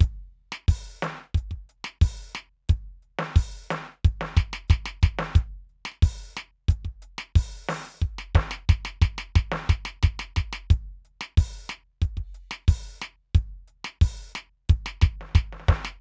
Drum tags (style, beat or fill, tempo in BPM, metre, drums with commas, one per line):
Afrobeat
beat
90 BPM
4/4
crash, closed hi-hat, open hi-hat, hi-hat pedal, snare, kick